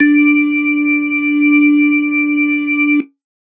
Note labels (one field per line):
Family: organ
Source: electronic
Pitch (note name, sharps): D4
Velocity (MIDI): 100